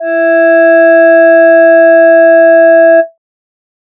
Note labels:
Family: voice; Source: synthesizer; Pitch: E4; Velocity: 50

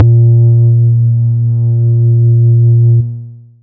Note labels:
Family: bass; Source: synthesizer; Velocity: 75; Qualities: long release, multiphonic

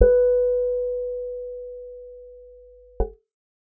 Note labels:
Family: guitar; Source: acoustic; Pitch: B4; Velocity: 25; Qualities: dark

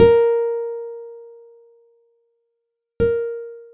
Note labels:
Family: guitar; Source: acoustic; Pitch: A#4; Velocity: 127

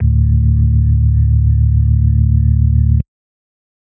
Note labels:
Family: organ; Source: electronic; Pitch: D1; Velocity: 100; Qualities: dark

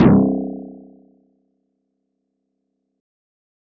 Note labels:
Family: guitar; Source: synthesizer; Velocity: 127

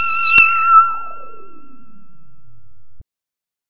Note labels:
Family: bass; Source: synthesizer; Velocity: 127; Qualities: bright, distorted

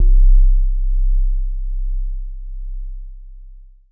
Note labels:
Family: keyboard; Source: electronic; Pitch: C1; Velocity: 127; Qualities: dark, long release

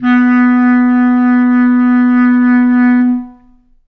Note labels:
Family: reed; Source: acoustic; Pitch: B3; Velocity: 25; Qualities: long release, reverb

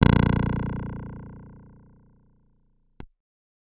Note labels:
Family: keyboard; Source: electronic; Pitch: A#0; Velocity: 127

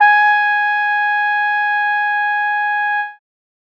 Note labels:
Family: brass; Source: acoustic; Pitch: G#5; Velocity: 50

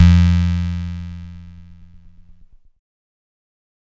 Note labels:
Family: keyboard; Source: electronic; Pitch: F2; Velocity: 50; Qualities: bright, distorted

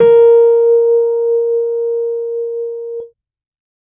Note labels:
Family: keyboard; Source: electronic; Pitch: A#4; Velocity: 100

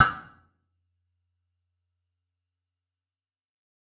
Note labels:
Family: guitar; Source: electronic; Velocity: 50; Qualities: fast decay, percussive, reverb

